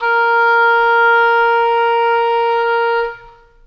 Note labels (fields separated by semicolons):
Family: reed; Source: acoustic; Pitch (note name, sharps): A#4; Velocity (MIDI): 50; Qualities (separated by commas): long release, reverb